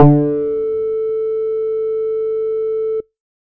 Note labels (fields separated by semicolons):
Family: bass; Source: synthesizer; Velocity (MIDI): 50; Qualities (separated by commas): distorted